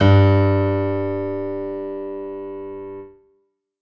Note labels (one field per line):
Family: keyboard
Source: acoustic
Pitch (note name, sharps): G2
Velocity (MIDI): 127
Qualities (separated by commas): reverb